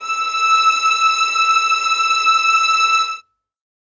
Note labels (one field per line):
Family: string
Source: acoustic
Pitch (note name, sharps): E6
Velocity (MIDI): 100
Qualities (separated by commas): reverb